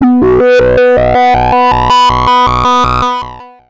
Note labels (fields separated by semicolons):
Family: bass; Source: synthesizer; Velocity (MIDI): 75; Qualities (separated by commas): distorted, long release, multiphonic, tempo-synced